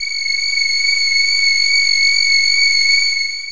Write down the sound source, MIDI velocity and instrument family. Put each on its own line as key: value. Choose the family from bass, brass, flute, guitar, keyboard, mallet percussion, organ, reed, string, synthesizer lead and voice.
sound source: synthesizer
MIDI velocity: 100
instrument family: voice